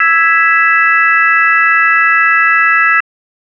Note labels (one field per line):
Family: organ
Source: electronic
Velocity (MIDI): 75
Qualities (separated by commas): bright